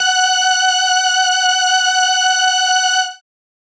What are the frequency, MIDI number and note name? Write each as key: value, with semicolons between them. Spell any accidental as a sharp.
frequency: 740 Hz; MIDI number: 78; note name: F#5